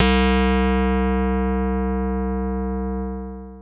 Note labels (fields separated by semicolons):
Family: keyboard; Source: electronic; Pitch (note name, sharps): C2; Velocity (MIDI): 127; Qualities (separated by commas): distorted, long release